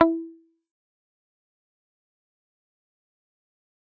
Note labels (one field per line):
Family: guitar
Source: electronic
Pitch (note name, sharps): E4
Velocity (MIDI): 127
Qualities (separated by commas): fast decay, percussive